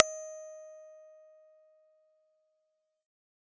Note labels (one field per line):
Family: bass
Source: synthesizer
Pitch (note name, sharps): D#5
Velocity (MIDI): 127